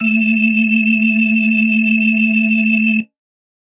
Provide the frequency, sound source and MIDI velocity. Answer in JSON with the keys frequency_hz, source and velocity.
{"frequency_hz": 220, "source": "electronic", "velocity": 127}